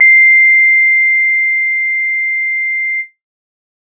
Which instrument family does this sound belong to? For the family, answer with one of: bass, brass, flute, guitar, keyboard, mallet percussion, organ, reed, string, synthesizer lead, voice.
guitar